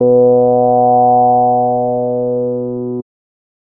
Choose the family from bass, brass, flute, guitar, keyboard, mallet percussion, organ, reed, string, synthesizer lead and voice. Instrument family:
bass